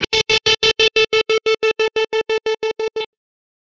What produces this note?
electronic guitar